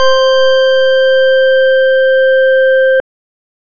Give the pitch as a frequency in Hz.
523.3 Hz